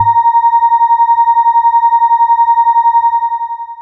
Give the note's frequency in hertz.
932.3 Hz